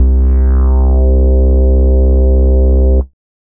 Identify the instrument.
synthesizer bass